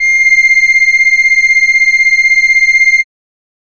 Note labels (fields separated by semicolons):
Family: keyboard; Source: acoustic; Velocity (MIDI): 25; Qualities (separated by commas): bright